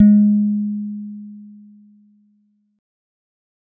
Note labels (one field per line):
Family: guitar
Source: synthesizer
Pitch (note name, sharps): G#3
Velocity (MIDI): 25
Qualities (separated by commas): dark